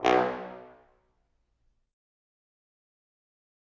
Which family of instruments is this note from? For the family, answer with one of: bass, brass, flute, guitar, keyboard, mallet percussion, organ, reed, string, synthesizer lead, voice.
brass